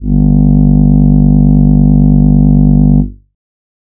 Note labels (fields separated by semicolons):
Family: voice; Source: synthesizer; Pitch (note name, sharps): G1; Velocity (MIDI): 100; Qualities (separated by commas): distorted